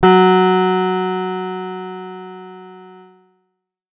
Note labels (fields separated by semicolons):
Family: guitar; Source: acoustic; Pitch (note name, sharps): F#3; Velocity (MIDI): 25; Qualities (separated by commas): bright, distorted